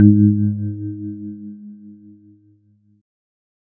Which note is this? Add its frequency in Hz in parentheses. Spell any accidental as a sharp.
G#2 (103.8 Hz)